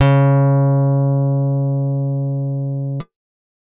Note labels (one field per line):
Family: guitar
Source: acoustic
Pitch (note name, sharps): C#3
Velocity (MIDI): 50